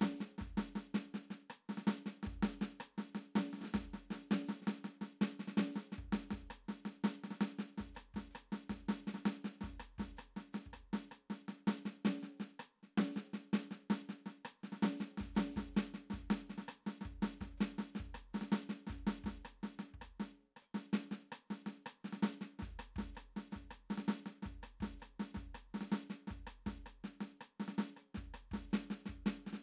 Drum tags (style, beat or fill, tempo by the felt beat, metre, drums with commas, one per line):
Venezuelan merengue
beat
324 eighth notes per minute
5/8
hi-hat pedal, snare, cross-stick, kick